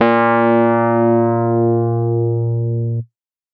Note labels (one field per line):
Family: keyboard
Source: electronic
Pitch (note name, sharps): A#2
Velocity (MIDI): 75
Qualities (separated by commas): distorted